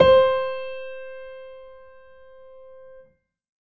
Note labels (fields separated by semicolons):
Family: keyboard; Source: acoustic; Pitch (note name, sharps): C5; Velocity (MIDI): 100; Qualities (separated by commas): reverb